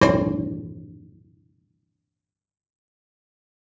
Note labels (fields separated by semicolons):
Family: guitar; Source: acoustic; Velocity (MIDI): 25; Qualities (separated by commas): fast decay